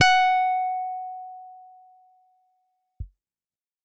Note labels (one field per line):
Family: guitar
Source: electronic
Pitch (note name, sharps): F#5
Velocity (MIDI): 25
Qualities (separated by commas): bright, distorted